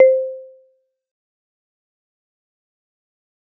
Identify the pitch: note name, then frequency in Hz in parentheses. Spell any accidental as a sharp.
C5 (523.3 Hz)